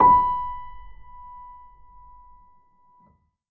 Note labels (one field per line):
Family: keyboard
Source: acoustic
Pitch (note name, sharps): B5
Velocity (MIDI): 25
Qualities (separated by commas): reverb